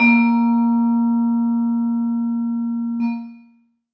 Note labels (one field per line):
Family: mallet percussion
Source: acoustic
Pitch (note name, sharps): A#3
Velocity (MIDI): 75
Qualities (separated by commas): reverb